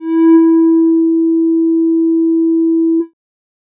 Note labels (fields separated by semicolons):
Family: bass; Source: synthesizer; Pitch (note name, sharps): E4; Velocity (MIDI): 100; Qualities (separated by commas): dark